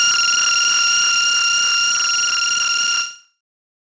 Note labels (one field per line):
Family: bass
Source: synthesizer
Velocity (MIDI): 100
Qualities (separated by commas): non-linear envelope